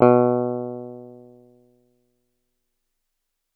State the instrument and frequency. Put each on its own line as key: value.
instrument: acoustic guitar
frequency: 123.5 Hz